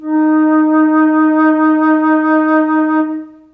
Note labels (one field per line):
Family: flute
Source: acoustic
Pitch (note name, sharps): D#4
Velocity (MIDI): 25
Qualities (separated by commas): long release, reverb